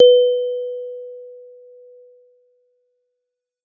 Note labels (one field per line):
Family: mallet percussion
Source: acoustic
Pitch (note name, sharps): B4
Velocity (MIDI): 100